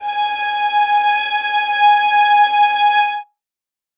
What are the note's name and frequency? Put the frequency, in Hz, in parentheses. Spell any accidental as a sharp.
G#5 (830.6 Hz)